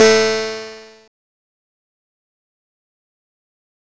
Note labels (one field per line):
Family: guitar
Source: electronic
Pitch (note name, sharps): A3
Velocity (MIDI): 25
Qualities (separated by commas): bright, distorted, fast decay